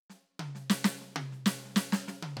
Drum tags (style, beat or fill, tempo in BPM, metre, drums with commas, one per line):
hip-hop
fill
100 BPM
4/4
snare, high tom, mid tom